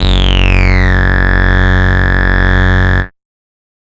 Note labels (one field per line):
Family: bass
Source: synthesizer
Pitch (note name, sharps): F#1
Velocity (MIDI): 100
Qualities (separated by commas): bright, distorted, multiphonic